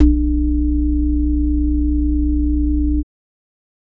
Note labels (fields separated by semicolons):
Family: organ; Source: electronic; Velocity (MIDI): 100; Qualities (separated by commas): multiphonic